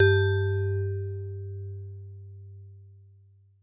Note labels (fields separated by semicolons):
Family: mallet percussion; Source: acoustic; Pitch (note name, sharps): G2; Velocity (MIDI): 127